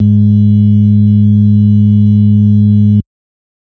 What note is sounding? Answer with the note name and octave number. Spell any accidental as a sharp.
G#2